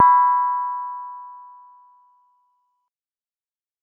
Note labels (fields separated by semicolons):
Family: mallet percussion; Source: acoustic; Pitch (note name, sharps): B5; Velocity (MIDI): 50; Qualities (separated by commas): reverb